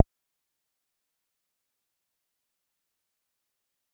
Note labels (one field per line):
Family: bass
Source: synthesizer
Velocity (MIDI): 50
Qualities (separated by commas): fast decay, percussive